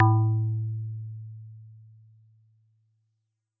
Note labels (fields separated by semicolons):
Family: guitar; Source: synthesizer; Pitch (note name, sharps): A2; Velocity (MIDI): 100; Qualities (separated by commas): dark